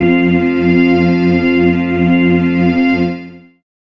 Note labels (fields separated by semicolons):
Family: organ; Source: electronic; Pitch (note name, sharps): F2; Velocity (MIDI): 127; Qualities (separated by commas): long release, reverb